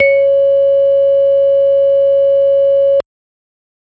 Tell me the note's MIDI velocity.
25